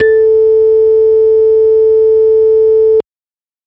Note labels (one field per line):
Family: organ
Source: electronic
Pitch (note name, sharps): A4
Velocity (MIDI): 75